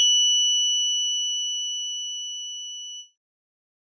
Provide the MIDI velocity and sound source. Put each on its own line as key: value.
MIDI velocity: 50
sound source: electronic